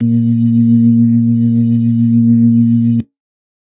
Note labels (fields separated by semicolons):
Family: organ; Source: electronic; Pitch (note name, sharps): A#2; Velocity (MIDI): 127; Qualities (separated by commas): dark